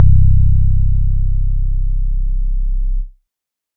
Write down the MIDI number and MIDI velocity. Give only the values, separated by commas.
24, 127